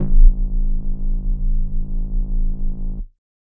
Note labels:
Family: flute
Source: synthesizer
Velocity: 50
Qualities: distorted

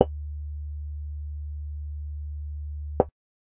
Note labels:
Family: bass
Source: synthesizer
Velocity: 50

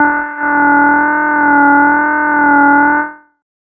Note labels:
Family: bass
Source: synthesizer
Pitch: D4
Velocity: 127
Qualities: distorted, tempo-synced

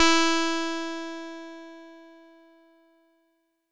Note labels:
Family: bass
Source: synthesizer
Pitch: E4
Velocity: 127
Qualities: bright, distorted

